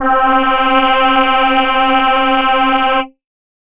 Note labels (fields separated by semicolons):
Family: voice; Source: synthesizer; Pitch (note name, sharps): C4; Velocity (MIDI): 100; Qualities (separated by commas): bright, multiphonic